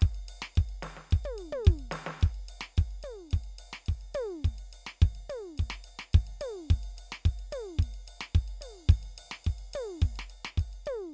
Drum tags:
calypso, beat, 108 BPM, 4/4, ride, hi-hat pedal, snare, high tom, kick

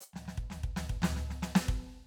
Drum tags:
jazz-funk, fill, 116 BPM, 4/4, hi-hat pedal, snare, floor tom, kick

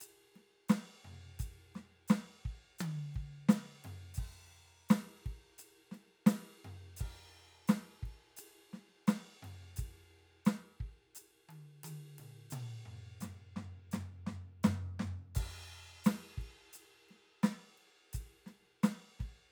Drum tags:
rock, beat, 86 BPM, 4/4, crash, ride, hi-hat pedal, snare, high tom, mid tom, floor tom, kick

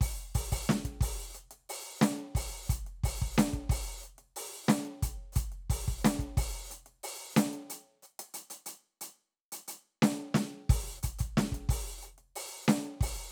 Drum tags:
hip-hop, beat, 90 BPM, 4/4, closed hi-hat, open hi-hat, hi-hat pedal, snare, cross-stick, kick

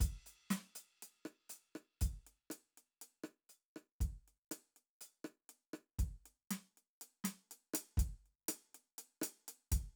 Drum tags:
rock, beat, 120 BPM, 4/4, closed hi-hat, snare, cross-stick, kick

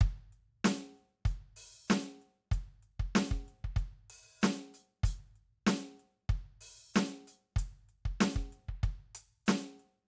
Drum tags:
funk, beat, 95 BPM, 4/4, closed hi-hat, open hi-hat, hi-hat pedal, snare, kick

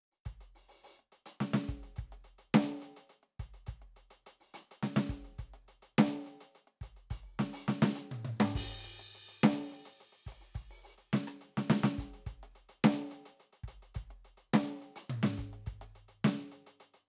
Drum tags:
rock, beat, 140 BPM, 4/4, crash, closed hi-hat, open hi-hat, hi-hat pedal, snare, cross-stick, high tom, kick

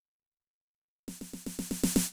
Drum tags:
funk, fill, 112 BPM, 4/4, snare

